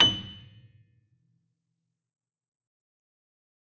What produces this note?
acoustic keyboard